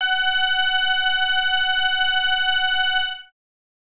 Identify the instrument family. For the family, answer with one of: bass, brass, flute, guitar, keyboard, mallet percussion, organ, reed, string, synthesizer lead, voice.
bass